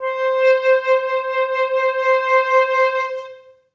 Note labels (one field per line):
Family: flute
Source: acoustic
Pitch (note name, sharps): C5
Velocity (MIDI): 75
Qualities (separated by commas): long release, reverb